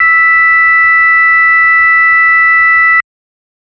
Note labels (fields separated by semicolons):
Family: organ; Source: electronic; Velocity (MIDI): 127; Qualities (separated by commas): bright